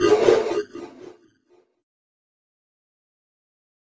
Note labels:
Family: keyboard; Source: electronic; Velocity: 50; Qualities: fast decay, non-linear envelope

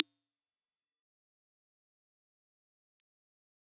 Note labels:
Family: keyboard; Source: electronic; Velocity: 100; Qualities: bright, fast decay, percussive

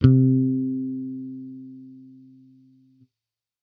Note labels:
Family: bass; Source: electronic; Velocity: 50

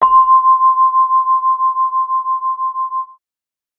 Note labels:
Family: mallet percussion; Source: acoustic; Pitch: C6; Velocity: 25; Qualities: multiphonic

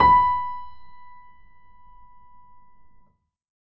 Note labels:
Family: keyboard; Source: acoustic; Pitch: B5; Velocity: 75; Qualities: reverb

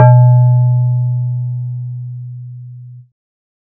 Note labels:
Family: bass; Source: synthesizer; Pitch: B2; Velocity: 25

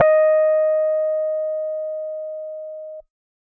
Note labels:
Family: keyboard; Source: electronic; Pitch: D#5; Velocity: 127; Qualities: dark

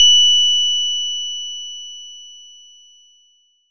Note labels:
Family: bass; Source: synthesizer; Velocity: 100; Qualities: bright, distorted

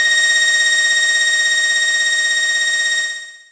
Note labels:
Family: bass; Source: synthesizer; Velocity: 127; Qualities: bright, long release

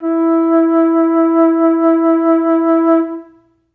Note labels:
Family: flute; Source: acoustic; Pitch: E4; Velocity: 50; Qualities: reverb

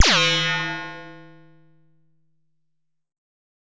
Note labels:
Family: bass; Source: synthesizer; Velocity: 127; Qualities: bright, distorted

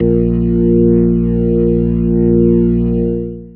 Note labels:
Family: organ; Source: electronic; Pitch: A#1; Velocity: 25; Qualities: distorted, long release

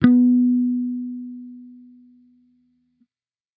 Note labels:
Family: bass; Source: electronic; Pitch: B3; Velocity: 100

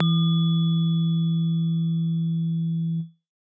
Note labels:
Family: keyboard; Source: acoustic; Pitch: E3; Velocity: 50

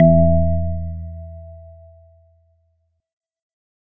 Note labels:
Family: organ; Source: electronic; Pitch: E2; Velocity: 25

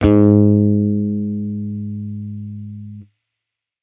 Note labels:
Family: bass; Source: electronic; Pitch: G#2; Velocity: 50; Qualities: distorted

